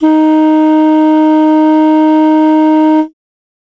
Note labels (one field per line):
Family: reed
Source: acoustic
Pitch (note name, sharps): D#4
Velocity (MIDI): 127